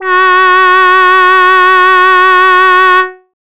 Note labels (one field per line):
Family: voice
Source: synthesizer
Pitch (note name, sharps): F#4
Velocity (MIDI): 127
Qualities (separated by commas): distorted